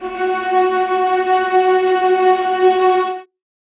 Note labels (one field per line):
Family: string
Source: acoustic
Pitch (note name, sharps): F#4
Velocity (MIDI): 50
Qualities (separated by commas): bright, non-linear envelope, reverb